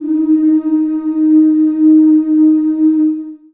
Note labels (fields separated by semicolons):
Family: voice; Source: acoustic; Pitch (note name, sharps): D#4; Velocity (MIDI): 25; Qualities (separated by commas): long release, reverb